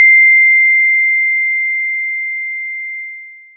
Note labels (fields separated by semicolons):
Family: mallet percussion; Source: electronic; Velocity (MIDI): 25; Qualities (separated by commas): long release, multiphonic